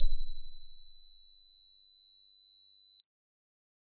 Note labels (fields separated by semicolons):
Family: bass; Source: synthesizer; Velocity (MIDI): 100; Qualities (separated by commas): bright, distorted